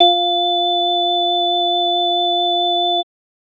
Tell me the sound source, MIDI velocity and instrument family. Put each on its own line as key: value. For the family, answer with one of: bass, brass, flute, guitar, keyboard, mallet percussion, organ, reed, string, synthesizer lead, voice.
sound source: electronic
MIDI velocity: 127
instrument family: organ